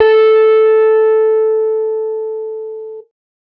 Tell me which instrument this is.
electronic guitar